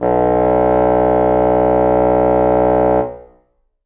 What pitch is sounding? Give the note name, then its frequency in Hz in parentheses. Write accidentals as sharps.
B1 (61.74 Hz)